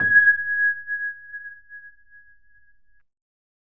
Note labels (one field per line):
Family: keyboard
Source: electronic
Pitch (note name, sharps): G#6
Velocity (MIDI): 25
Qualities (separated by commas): reverb